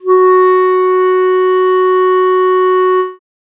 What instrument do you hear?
acoustic reed instrument